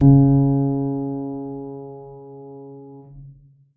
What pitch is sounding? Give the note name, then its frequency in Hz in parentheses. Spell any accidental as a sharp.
C#3 (138.6 Hz)